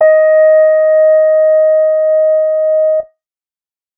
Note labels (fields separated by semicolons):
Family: guitar; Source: electronic; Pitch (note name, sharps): D#5; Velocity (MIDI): 50; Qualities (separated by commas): reverb